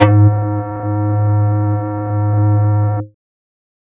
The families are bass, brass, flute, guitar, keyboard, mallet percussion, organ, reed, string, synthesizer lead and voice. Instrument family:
flute